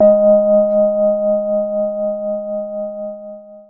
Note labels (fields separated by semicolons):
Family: keyboard; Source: electronic; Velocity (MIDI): 25; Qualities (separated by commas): long release, reverb